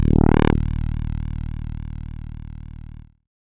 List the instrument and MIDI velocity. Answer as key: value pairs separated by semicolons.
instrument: synthesizer keyboard; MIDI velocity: 100